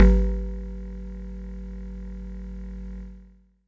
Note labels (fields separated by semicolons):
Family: mallet percussion; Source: acoustic; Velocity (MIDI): 100; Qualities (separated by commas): distorted